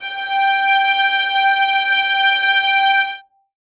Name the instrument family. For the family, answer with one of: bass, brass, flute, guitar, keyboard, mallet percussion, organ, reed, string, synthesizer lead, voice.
string